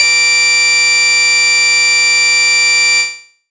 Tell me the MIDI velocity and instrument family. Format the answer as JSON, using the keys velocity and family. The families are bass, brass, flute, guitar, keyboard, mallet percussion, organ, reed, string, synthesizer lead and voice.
{"velocity": 100, "family": "bass"}